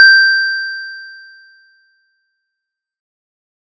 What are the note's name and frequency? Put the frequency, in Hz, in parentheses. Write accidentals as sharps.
G6 (1568 Hz)